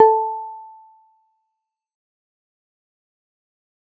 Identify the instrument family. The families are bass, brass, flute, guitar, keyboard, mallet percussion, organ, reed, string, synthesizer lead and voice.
guitar